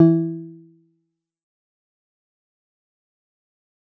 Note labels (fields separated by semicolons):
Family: guitar; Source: synthesizer; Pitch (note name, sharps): E3; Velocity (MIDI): 50; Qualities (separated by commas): dark, fast decay, percussive